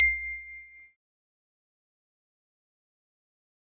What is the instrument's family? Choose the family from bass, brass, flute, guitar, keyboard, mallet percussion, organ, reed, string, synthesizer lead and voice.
keyboard